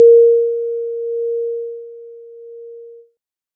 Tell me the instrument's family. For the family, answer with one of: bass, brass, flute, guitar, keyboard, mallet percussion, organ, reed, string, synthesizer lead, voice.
keyboard